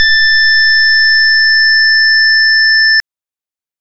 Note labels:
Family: organ; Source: electronic; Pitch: A6; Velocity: 127; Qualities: bright

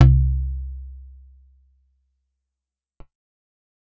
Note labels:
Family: guitar; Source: acoustic; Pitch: C2; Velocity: 50; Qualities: dark, fast decay

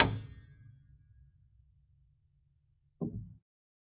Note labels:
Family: keyboard; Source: acoustic; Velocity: 25; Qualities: percussive

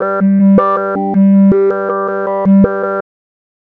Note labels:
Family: bass; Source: synthesizer; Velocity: 50; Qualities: tempo-synced

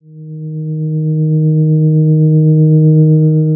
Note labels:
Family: guitar; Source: electronic; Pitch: D#3; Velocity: 127; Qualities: dark, long release

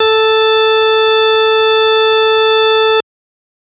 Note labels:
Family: organ; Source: electronic; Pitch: A4; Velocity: 50

